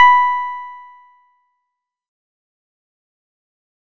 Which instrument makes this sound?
synthesizer guitar